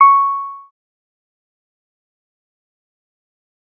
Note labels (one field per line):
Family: bass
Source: synthesizer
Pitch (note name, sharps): C#6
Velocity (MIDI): 127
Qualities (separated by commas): fast decay, percussive